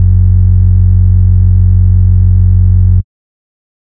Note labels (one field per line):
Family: bass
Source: synthesizer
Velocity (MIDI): 25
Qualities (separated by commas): dark, distorted